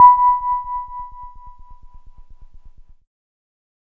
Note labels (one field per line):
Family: keyboard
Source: electronic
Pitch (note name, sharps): B5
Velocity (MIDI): 127